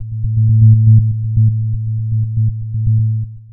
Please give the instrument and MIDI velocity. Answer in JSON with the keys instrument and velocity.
{"instrument": "synthesizer lead", "velocity": 50}